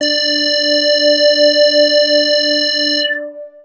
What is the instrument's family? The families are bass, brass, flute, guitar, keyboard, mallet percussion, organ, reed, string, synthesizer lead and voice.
bass